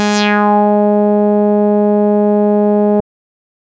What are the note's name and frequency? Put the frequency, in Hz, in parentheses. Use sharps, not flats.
G#3 (207.7 Hz)